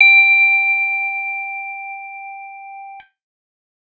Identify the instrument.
electronic guitar